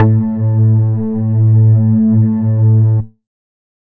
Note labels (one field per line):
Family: bass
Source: synthesizer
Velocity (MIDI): 25